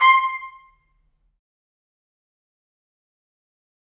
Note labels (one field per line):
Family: brass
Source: acoustic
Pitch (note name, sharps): C6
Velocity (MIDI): 25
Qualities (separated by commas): fast decay, percussive, reverb